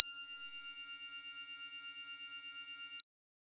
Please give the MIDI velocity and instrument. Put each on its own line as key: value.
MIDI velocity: 127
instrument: synthesizer bass